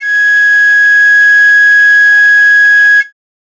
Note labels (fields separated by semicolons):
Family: flute; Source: acoustic; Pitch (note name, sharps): G#6; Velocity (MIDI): 25